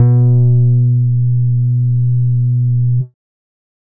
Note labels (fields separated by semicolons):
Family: bass; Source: synthesizer; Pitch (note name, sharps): B2; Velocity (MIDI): 75